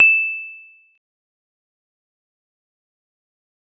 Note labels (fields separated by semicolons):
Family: mallet percussion; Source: acoustic; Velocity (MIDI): 50; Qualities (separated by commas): bright, fast decay, percussive